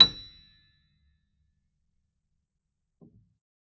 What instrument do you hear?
acoustic keyboard